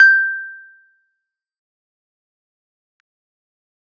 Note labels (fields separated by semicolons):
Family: keyboard; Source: electronic; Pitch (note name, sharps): G6; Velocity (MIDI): 100; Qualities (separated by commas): fast decay, percussive